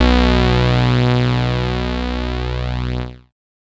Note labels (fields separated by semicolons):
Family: bass; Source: synthesizer; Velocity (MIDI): 127; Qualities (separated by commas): bright, distorted